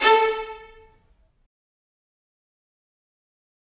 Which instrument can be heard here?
acoustic string instrument